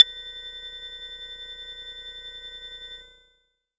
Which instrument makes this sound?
synthesizer bass